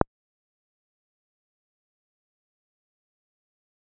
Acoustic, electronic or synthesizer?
electronic